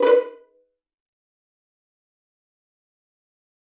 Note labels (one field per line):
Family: string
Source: acoustic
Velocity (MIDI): 75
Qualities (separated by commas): fast decay, percussive, reverb